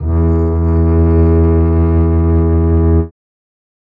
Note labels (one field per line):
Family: string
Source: acoustic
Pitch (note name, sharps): E2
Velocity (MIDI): 50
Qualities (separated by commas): dark, reverb